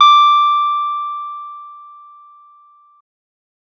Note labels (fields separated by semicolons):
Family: bass; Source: synthesizer; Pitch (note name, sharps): D6; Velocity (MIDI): 127